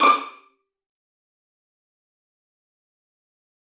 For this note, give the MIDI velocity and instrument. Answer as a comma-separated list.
75, acoustic string instrument